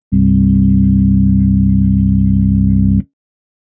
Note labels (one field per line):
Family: organ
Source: electronic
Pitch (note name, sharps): C1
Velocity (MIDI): 25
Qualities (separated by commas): dark